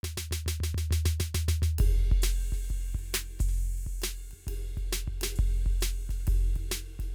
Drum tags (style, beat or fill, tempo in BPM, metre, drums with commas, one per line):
blues shuffle
beat
134 BPM
4/4
crash, ride, ride bell, snare, floor tom, kick